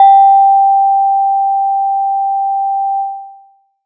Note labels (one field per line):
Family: mallet percussion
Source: acoustic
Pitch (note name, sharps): G5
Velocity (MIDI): 50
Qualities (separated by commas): long release